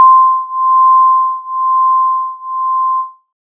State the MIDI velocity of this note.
75